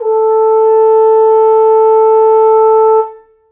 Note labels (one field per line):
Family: brass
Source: acoustic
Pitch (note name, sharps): A4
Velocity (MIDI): 75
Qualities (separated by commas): reverb